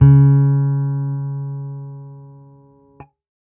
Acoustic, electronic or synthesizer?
electronic